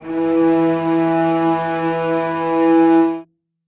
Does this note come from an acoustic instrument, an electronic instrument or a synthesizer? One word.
acoustic